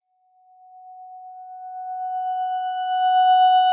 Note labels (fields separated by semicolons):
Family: guitar; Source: electronic; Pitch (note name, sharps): F#5; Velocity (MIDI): 100; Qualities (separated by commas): long release